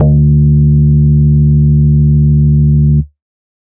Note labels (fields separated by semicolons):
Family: organ; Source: electronic; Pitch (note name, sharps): D2; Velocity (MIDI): 75